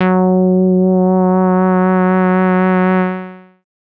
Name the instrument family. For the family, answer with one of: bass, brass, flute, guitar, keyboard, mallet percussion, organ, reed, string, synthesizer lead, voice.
bass